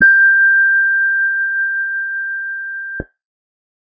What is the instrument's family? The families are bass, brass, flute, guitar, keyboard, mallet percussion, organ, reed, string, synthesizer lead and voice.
guitar